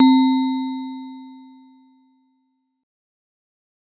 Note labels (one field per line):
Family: mallet percussion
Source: acoustic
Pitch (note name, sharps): C4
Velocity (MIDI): 75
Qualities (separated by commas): dark